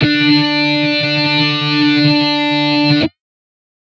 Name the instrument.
synthesizer guitar